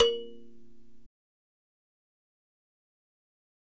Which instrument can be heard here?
acoustic mallet percussion instrument